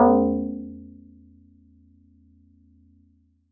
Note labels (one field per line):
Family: mallet percussion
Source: acoustic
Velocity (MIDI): 75